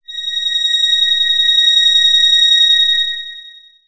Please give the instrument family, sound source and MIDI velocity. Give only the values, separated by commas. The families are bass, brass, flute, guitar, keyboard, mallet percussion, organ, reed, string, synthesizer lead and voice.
synthesizer lead, synthesizer, 127